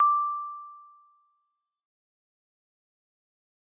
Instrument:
acoustic mallet percussion instrument